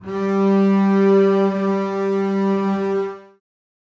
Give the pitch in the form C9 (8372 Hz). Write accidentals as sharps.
G3 (196 Hz)